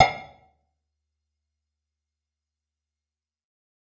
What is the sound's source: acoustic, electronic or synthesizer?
electronic